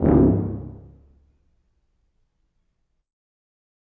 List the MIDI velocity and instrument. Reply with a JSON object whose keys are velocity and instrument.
{"velocity": 100, "instrument": "acoustic brass instrument"}